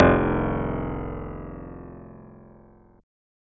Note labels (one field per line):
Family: synthesizer lead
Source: synthesizer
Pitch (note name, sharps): F0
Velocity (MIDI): 50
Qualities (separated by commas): bright, distorted